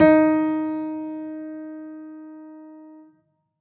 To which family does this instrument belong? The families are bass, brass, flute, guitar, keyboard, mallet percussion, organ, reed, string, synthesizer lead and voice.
keyboard